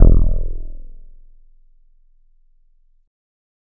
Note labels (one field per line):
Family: keyboard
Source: electronic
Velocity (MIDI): 127